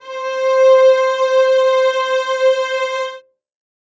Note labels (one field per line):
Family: string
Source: acoustic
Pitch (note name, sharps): C5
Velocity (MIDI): 100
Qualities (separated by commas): reverb